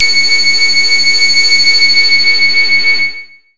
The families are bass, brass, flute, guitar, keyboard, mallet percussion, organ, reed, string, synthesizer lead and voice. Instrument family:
bass